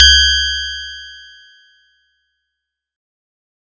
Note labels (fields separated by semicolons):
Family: mallet percussion; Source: acoustic; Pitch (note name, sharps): C#2; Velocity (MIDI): 127; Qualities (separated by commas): bright, fast decay